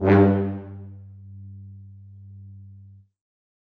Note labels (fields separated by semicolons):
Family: brass; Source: acoustic; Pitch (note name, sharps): G2; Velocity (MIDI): 127; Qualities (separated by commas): reverb